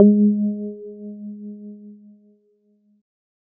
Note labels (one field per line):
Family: keyboard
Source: electronic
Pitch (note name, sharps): G#3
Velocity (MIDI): 25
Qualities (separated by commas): dark